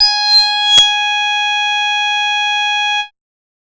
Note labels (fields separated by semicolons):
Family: bass; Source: synthesizer; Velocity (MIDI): 75; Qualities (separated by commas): bright, distorted, multiphonic